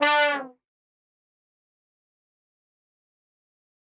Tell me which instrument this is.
acoustic brass instrument